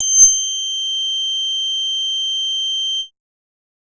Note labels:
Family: bass; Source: synthesizer; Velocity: 75; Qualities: multiphonic

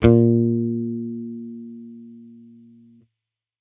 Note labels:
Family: bass; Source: electronic; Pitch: A#2; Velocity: 75

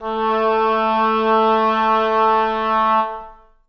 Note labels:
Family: reed; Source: acoustic; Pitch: A3; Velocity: 75; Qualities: reverb

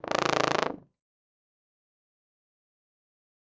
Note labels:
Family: brass; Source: acoustic; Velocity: 100; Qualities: bright, fast decay, reverb

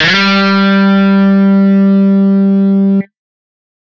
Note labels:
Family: guitar; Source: electronic; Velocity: 127; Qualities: bright, distorted

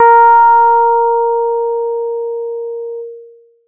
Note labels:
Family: bass; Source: synthesizer; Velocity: 75; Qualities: distorted

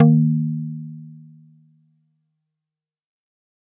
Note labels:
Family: mallet percussion; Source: acoustic; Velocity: 127; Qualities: fast decay, multiphonic

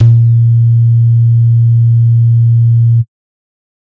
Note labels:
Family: bass; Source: synthesizer; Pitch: A#2; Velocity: 127; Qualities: bright, distorted

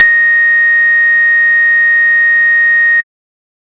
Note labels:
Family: bass; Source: synthesizer; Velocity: 127; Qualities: distorted, tempo-synced

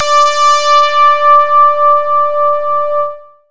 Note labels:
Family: bass; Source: synthesizer; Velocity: 100; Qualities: bright, distorted

